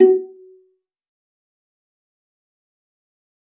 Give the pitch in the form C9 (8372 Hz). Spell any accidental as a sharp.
F#4 (370 Hz)